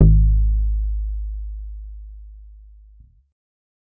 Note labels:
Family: bass; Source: synthesizer; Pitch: G#1; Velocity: 50; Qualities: dark

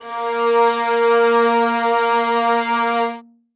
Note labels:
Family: string; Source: acoustic; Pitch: A#3; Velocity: 75; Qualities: reverb

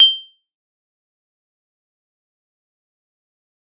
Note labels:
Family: mallet percussion; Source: acoustic; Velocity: 25; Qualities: bright, fast decay, percussive

